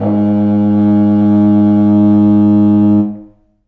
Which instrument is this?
acoustic reed instrument